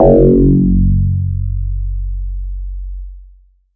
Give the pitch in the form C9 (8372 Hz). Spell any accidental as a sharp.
F#1 (46.25 Hz)